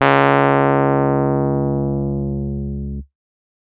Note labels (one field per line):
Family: keyboard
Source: electronic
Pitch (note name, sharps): C#2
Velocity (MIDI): 127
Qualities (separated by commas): distorted